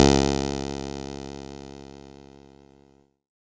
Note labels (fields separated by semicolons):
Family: keyboard; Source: electronic; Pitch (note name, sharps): C#2; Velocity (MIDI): 50; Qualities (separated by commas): bright